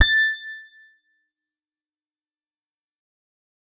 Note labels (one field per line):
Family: guitar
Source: electronic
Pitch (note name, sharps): A6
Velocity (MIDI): 50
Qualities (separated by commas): distorted, fast decay, percussive